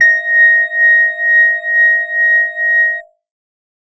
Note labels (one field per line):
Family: organ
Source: electronic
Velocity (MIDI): 127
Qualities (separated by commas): distorted